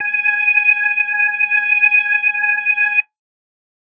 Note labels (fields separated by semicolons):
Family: organ; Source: electronic; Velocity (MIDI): 127